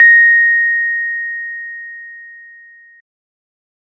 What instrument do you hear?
electronic organ